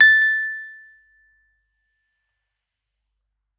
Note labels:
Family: keyboard; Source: electronic; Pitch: A6; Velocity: 100

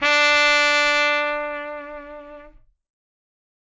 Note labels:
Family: brass; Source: acoustic; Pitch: D4; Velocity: 127; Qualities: bright

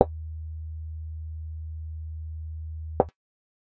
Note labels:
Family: bass; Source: synthesizer; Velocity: 50

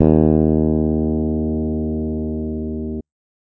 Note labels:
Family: bass; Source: electronic; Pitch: D#2; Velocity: 127

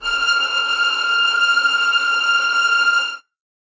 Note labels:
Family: string; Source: acoustic; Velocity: 25; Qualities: bright, non-linear envelope, reverb

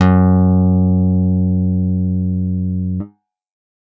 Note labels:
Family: guitar; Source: electronic; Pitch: F#2; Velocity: 75

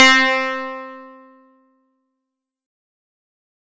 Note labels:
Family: guitar; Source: acoustic; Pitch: C4; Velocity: 100; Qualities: bright, distorted, fast decay

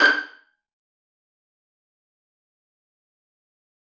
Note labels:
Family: string; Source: acoustic; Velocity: 127; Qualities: fast decay, percussive, reverb

